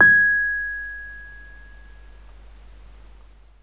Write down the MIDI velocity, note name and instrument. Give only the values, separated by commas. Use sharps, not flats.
25, G#6, electronic keyboard